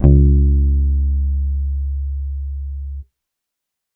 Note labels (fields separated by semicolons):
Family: bass; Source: electronic; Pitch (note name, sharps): C#2; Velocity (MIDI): 25